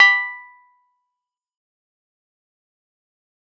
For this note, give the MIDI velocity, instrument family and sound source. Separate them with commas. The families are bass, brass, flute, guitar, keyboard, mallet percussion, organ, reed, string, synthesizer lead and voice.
100, keyboard, electronic